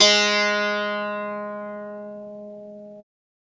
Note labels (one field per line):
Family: guitar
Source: acoustic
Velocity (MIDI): 25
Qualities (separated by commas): bright, multiphonic, reverb